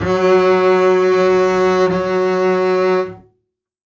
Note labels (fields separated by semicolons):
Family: string; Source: acoustic; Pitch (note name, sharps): F#3; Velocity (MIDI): 127; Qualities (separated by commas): reverb